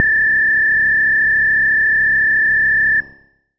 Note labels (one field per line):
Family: bass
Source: synthesizer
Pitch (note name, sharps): A6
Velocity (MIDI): 75